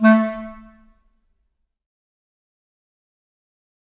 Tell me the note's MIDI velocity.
100